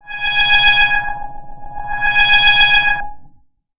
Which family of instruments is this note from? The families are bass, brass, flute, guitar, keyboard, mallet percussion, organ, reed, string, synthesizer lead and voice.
bass